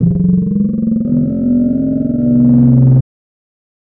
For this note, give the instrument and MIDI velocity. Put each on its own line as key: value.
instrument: synthesizer voice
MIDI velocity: 25